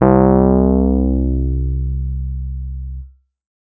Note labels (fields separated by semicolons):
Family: keyboard; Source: electronic; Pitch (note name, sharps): C2; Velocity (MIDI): 25; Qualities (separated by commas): distorted